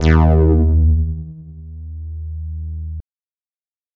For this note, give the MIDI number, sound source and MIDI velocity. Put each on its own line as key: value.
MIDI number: 39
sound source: synthesizer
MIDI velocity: 100